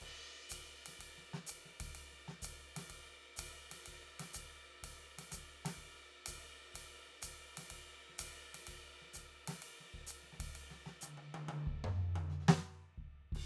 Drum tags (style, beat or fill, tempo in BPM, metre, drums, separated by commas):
jazz, beat, 125 BPM, 4/4, crash, ride, hi-hat pedal, snare, high tom, floor tom, kick